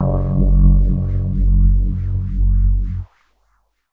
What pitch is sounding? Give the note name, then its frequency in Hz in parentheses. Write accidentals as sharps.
F#1 (46.25 Hz)